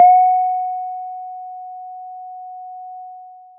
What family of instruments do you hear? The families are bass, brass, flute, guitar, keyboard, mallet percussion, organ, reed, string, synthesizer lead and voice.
mallet percussion